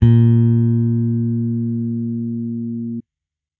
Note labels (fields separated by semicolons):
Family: bass; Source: electronic; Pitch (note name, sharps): A#2; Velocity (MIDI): 50